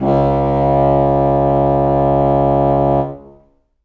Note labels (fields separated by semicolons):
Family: reed; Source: acoustic; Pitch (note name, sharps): C#2; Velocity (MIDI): 50; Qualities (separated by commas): reverb